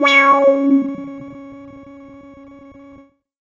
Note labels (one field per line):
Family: bass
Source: synthesizer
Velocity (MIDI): 25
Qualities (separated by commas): distorted, non-linear envelope